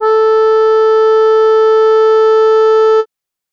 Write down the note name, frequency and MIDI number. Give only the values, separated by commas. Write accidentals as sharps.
A4, 440 Hz, 69